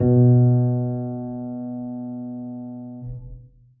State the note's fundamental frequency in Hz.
123.5 Hz